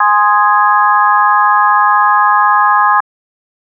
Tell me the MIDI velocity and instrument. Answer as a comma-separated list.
100, electronic organ